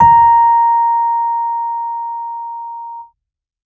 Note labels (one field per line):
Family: keyboard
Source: electronic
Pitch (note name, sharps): A#5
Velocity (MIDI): 100